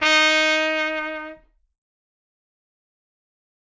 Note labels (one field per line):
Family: brass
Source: acoustic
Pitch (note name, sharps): D#4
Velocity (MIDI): 50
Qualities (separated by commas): bright, fast decay